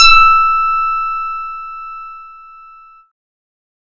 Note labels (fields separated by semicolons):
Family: keyboard; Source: electronic; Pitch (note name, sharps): E6; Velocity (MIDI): 127; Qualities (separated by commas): bright, distorted